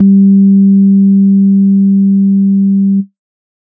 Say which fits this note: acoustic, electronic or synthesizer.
electronic